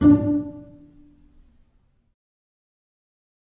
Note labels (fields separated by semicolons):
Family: string; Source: acoustic; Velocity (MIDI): 50; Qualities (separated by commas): dark, fast decay, percussive, reverb